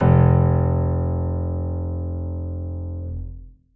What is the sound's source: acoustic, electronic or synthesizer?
acoustic